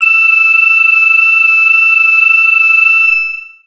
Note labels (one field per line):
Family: bass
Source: synthesizer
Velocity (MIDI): 75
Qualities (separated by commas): distorted, long release, multiphonic